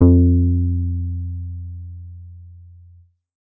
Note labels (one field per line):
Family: bass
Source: synthesizer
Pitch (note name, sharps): F2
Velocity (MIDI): 50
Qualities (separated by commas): dark